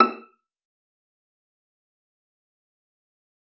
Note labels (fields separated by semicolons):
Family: string; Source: acoustic; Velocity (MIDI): 25; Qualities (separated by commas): fast decay, percussive, reverb